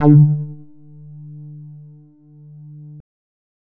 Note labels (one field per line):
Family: bass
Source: synthesizer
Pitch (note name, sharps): D3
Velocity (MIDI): 50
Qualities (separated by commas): dark, distorted